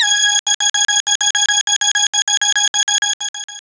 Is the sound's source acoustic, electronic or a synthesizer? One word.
synthesizer